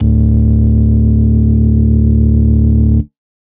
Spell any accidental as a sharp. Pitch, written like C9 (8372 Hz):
D1 (36.71 Hz)